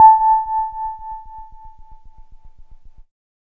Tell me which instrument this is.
electronic keyboard